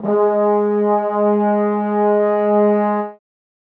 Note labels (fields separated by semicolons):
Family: brass; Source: acoustic; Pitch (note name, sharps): G#3; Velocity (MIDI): 75; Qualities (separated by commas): reverb